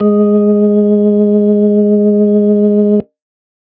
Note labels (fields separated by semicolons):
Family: organ; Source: electronic; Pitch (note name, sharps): G#3; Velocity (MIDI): 100